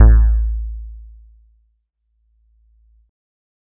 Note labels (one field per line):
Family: keyboard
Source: electronic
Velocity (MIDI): 75